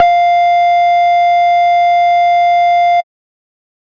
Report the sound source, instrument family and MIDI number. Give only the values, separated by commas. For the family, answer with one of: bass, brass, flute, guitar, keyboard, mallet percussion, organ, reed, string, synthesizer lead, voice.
synthesizer, bass, 77